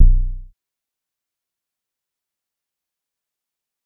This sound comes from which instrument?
synthesizer bass